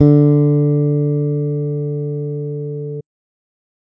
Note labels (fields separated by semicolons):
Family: bass; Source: electronic; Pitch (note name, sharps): D3; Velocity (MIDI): 75